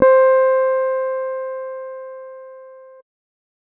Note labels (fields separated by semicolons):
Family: keyboard; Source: electronic; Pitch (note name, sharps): C5; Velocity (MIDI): 25; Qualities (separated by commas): dark